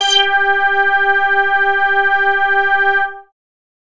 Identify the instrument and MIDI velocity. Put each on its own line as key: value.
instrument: synthesizer bass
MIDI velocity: 75